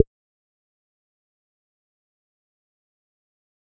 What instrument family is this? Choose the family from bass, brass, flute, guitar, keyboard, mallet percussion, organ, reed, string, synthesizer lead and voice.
bass